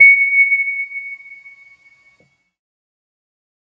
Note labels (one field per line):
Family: keyboard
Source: electronic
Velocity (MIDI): 75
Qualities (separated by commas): fast decay